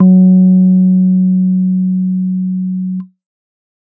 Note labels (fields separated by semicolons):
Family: keyboard; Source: electronic; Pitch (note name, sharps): F#3; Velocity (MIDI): 50; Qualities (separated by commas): dark